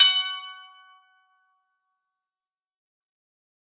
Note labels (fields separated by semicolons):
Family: guitar; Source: acoustic; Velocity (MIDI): 75; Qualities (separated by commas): fast decay, percussive, reverb